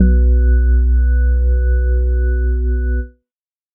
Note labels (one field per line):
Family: organ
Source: electronic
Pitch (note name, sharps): B1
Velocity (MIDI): 50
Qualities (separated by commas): dark